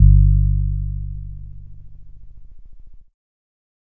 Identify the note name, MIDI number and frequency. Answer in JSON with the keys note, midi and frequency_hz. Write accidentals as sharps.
{"note": "G1", "midi": 31, "frequency_hz": 49}